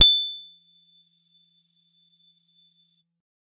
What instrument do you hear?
electronic guitar